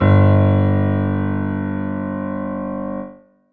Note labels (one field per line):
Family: keyboard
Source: acoustic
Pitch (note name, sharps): G1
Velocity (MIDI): 100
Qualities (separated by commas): reverb